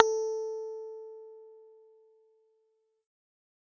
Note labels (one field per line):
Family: bass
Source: synthesizer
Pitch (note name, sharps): A4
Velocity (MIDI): 25